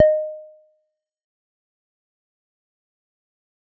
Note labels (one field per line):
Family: bass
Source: synthesizer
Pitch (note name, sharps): D#5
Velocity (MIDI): 100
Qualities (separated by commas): fast decay, percussive